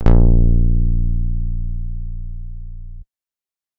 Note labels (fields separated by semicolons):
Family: guitar; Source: electronic; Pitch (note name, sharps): A#0; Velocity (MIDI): 75